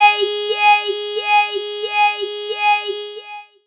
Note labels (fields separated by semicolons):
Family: voice; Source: synthesizer; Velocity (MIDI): 50; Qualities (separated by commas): long release, non-linear envelope, tempo-synced